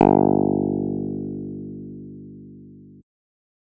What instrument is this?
electronic guitar